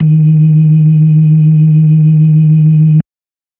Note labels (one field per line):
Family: organ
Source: electronic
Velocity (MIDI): 100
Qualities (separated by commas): dark